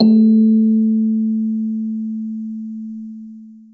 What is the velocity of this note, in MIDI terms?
100